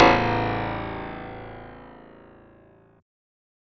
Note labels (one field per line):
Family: synthesizer lead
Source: synthesizer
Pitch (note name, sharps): A0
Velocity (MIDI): 127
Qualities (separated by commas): bright, distorted